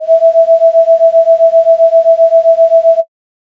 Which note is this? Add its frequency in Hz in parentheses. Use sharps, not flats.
E5 (659.3 Hz)